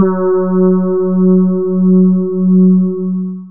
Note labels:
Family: voice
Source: synthesizer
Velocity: 100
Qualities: dark, long release

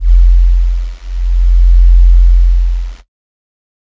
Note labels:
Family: flute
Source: synthesizer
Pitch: F1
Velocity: 25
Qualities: dark

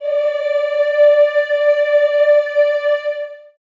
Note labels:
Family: voice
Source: acoustic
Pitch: D5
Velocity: 75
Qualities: long release, reverb

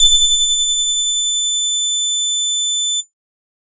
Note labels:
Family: bass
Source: synthesizer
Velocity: 127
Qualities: bright, distorted

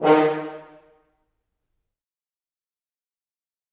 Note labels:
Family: brass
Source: acoustic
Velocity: 127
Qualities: fast decay, reverb

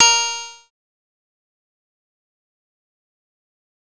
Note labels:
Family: bass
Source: synthesizer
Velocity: 75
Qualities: bright, distorted, fast decay, percussive

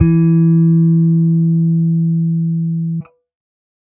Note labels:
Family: bass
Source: electronic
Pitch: E3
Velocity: 50

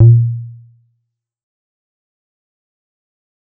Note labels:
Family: bass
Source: synthesizer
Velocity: 127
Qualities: fast decay, percussive

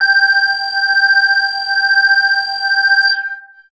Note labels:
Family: bass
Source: synthesizer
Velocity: 127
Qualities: distorted, long release, multiphonic

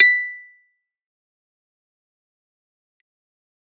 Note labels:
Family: keyboard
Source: electronic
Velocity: 127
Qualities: fast decay, percussive

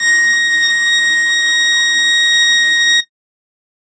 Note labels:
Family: string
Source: acoustic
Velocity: 75

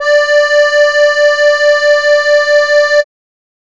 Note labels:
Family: keyboard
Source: acoustic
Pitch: D5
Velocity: 25

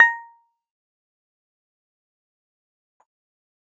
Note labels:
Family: keyboard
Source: electronic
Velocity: 50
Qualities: fast decay, percussive

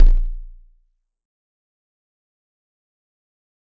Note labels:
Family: mallet percussion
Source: acoustic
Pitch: A#0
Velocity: 75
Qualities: fast decay, percussive

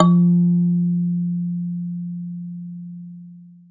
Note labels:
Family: mallet percussion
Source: acoustic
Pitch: F3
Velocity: 25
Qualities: long release, reverb

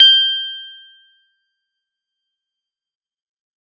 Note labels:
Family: keyboard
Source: electronic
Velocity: 50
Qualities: fast decay

